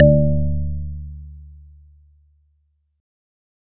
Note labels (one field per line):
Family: organ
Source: electronic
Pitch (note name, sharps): D2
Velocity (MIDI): 127